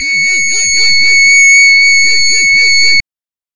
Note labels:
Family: reed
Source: synthesizer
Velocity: 127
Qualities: distorted, non-linear envelope

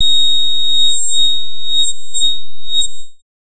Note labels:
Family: bass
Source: synthesizer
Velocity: 25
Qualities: bright, distorted, non-linear envelope

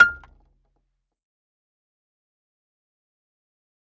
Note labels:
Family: mallet percussion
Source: acoustic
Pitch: F6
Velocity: 100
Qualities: fast decay, percussive, reverb

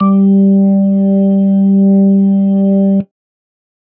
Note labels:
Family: organ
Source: electronic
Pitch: G3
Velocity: 75

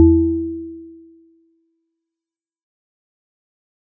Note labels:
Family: mallet percussion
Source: acoustic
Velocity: 127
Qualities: fast decay

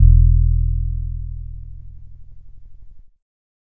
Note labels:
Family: keyboard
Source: electronic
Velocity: 25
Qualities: dark

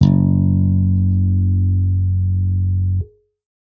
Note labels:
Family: bass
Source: electronic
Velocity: 100

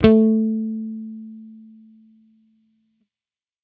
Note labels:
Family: bass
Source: electronic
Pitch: A3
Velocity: 127

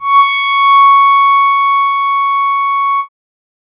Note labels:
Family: keyboard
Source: synthesizer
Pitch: C#6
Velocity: 127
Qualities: bright

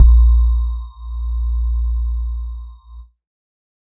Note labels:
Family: synthesizer lead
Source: synthesizer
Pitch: A#1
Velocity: 75

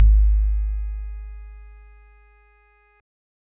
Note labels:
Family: keyboard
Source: electronic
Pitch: G#1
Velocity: 75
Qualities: dark

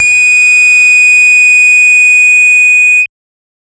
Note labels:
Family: bass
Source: synthesizer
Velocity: 75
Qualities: bright, distorted, multiphonic

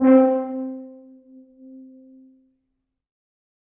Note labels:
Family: brass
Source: acoustic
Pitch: C4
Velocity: 50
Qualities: reverb

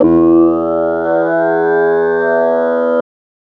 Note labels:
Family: voice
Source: synthesizer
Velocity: 75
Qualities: distorted

